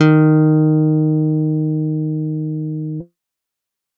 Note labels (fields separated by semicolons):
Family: guitar; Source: electronic; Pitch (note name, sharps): D#3; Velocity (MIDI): 50